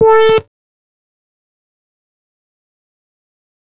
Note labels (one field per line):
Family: bass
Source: synthesizer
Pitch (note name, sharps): A4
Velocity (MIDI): 50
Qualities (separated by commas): fast decay, percussive